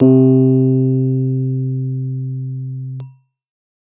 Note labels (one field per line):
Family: keyboard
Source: electronic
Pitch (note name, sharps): C3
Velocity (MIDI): 75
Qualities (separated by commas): dark